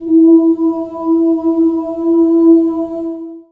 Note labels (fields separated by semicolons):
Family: voice; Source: acoustic; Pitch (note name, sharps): E4; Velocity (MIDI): 127; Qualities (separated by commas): long release, reverb